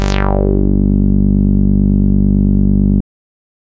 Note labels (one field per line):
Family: bass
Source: synthesizer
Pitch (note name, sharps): G1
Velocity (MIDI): 100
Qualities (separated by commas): distorted